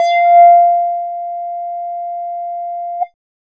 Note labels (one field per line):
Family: bass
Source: synthesizer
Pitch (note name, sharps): F5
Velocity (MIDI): 75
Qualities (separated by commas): distorted